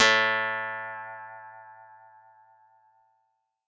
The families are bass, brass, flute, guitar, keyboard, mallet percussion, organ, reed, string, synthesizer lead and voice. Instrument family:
guitar